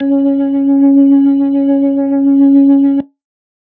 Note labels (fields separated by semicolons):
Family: organ; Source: electronic; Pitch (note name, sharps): C#4; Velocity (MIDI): 50